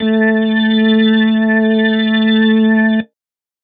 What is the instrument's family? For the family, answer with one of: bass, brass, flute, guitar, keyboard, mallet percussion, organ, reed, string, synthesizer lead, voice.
keyboard